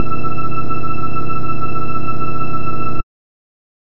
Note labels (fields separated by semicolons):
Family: bass; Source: synthesizer; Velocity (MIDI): 50